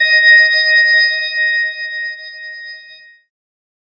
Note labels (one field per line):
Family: keyboard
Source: synthesizer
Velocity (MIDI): 50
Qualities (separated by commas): bright